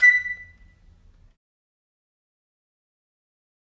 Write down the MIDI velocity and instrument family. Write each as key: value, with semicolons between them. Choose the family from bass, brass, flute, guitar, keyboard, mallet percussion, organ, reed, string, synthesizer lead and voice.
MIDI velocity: 50; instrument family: flute